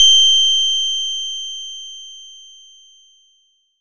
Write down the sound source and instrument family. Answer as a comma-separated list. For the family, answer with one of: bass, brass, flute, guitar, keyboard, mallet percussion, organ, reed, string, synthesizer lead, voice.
synthesizer, bass